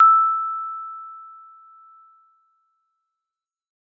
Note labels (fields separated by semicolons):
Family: mallet percussion; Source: acoustic; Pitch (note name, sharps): E6; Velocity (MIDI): 127